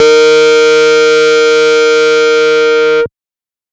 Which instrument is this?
synthesizer bass